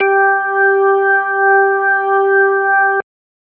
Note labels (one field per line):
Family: organ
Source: electronic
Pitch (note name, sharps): G4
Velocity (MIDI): 50